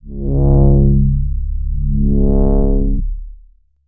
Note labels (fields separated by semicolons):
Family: bass; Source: synthesizer; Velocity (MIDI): 50; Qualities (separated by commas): distorted, long release, tempo-synced